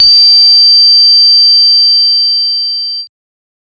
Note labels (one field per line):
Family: bass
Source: synthesizer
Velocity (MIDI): 50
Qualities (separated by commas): bright, distorted, multiphonic